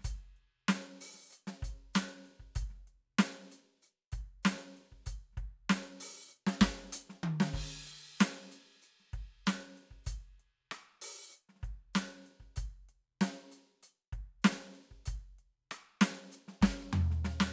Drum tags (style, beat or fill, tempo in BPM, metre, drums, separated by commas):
soul, beat, 96 BPM, 4/4, crash, closed hi-hat, open hi-hat, hi-hat pedal, snare, cross-stick, high tom, floor tom, kick